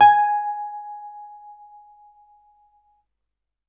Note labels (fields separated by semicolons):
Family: keyboard; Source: electronic; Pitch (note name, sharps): G#5; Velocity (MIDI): 127